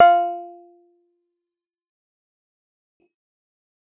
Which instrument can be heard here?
electronic keyboard